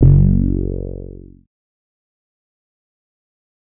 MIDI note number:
30